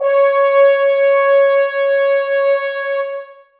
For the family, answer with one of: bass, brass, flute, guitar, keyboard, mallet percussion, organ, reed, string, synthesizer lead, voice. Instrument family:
brass